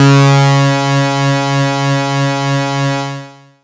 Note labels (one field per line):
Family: bass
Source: synthesizer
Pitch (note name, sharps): C#3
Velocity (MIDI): 25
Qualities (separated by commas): bright, distorted, long release